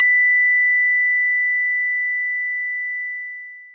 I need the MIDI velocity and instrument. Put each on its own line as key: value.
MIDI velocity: 75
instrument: acoustic mallet percussion instrument